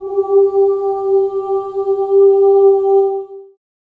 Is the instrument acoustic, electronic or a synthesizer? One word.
acoustic